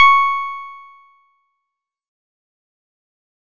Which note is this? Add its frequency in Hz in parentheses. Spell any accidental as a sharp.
C#6 (1109 Hz)